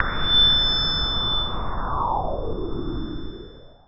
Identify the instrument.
synthesizer lead